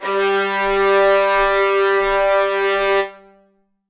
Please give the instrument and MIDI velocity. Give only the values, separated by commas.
acoustic string instrument, 100